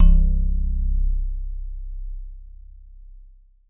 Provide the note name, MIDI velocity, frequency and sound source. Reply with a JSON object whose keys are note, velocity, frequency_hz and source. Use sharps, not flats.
{"note": "C1", "velocity": 75, "frequency_hz": 32.7, "source": "acoustic"}